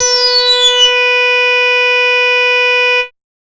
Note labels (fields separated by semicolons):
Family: bass; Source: synthesizer; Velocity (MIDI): 100; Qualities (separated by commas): bright, distorted, multiphonic